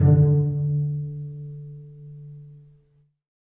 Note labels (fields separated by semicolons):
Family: string; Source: acoustic; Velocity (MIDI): 75; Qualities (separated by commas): dark, reverb